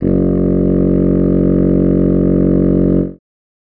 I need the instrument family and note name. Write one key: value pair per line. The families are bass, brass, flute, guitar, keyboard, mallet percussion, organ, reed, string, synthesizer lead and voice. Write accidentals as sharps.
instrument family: reed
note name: F#1